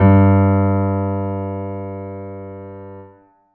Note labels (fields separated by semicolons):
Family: keyboard; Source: acoustic; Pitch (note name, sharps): G2; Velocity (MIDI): 75; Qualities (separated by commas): reverb